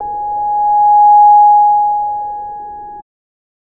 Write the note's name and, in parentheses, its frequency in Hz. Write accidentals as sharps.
G#5 (830.6 Hz)